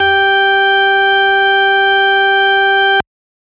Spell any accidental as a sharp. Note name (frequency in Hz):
G4 (392 Hz)